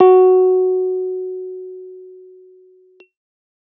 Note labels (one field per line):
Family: keyboard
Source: electronic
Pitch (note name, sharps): F#4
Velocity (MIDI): 75